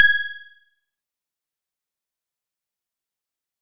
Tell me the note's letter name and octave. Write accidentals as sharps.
G#6